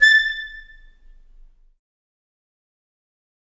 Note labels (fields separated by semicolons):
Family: reed; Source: acoustic; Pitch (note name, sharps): A6; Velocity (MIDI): 100; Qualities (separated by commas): fast decay, percussive, reverb